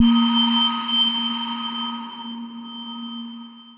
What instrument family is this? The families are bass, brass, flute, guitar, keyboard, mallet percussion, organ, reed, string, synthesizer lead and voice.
mallet percussion